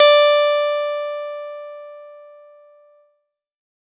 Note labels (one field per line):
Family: keyboard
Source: electronic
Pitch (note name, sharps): D5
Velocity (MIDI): 100